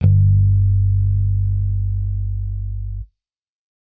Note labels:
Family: bass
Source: electronic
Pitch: G1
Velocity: 100

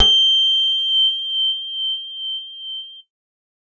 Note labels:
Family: bass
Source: synthesizer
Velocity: 100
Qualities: bright, reverb

